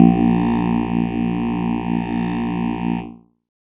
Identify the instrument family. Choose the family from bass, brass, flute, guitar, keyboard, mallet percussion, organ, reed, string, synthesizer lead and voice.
keyboard